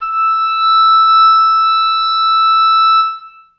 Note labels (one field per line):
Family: reed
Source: acoustic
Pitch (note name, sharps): E6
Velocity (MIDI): 75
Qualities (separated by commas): reverb